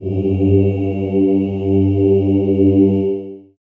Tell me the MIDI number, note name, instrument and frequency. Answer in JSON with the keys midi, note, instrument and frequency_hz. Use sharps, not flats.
{"midi": 43, "note": "G2", "instrument": "acoustic voice", "frequency_hz": 98}